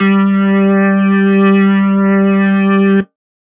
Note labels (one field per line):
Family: organ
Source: electronic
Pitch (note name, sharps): G3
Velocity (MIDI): 50